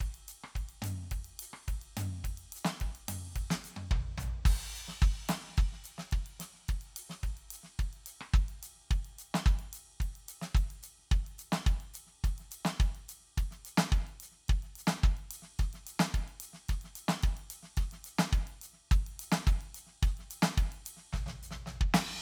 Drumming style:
calypso